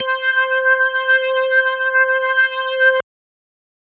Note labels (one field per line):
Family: organ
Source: electronic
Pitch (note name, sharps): C5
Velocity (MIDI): 127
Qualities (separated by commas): distorted